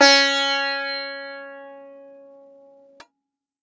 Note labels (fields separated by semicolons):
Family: guitar; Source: acoustic; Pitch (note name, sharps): C#4; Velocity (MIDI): 50; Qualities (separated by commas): bright, multiphonic, reverb